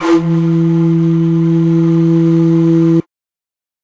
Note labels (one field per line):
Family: flute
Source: acoustic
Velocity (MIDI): 100